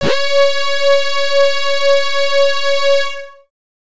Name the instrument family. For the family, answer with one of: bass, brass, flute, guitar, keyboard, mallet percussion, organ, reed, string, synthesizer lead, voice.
bass